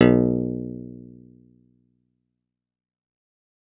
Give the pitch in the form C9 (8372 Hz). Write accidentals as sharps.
B1 (61.74 Hz)